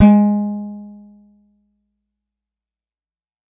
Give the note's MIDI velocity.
75